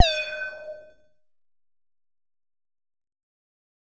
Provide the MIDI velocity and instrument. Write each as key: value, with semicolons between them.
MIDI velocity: 75; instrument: synthesizer bass